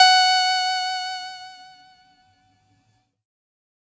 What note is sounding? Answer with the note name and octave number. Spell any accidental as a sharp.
F#5